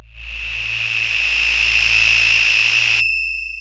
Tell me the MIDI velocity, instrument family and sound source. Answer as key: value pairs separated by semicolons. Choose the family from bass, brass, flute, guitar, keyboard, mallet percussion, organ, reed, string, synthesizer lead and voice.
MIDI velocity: 127; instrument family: voice; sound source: synthesizer